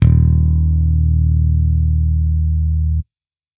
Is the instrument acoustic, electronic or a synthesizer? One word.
electronic